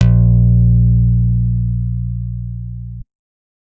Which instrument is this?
acoustic guitar